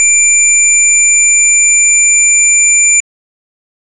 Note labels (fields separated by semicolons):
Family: organ; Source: electronic; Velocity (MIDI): 50; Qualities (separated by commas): bright